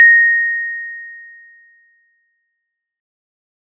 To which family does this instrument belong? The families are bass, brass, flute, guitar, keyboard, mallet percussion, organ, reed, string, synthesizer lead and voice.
mallet percussion